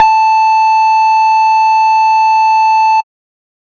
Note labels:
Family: bass; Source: synthesizer; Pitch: A5; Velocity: 127; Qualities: distorted, tempo-synced

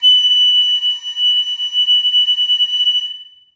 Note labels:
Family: flute; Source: acoustic; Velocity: 50; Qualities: bright, reverb

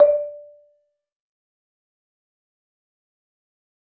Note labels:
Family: mallet percussion; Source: acoustic; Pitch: D5; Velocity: 75; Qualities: dark, fast decay, percussive, reverb

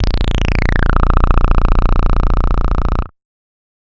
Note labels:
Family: bass; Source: synthesizer; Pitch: A#-1; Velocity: 127; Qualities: bright, distorted, multiphonic

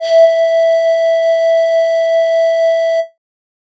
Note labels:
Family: flute; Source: synthesizer; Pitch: E5; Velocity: 100; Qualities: distorted

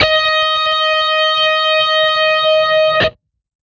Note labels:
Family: guitar; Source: electronic; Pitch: D#5; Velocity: 127; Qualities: distorted

